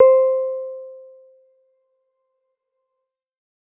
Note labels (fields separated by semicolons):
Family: keyboard; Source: electronic; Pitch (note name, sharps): C5; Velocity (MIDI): 50; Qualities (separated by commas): dark